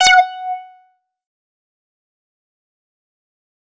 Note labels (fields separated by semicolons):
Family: bass; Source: synthesizer; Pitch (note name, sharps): F#5; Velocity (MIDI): 127; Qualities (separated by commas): distorted, fast decay